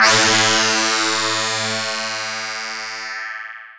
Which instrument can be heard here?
electronic mallet percussion instrument